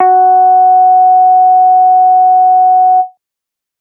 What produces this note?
synthesizer bass